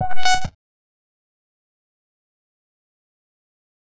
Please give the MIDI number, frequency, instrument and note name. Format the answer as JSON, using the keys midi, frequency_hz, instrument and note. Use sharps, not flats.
{"midi": 78, "frequency_hz": 740, "instrument": "synthesizer bass", "note": "F#5"}